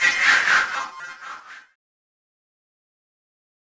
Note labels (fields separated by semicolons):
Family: keyboard; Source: electronic; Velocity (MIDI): 100; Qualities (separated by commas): distorted, fast decay, non-linear envelope